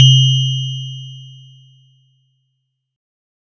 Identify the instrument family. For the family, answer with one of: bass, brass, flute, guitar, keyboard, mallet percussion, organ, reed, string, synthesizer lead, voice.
mallet percussion